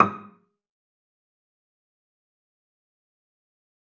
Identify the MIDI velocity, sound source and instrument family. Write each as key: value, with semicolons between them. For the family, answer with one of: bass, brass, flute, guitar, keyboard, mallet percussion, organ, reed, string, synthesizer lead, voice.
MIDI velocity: 100; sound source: acoustic; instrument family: string